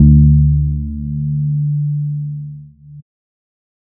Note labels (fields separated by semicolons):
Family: bass; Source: synthesizer; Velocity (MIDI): 50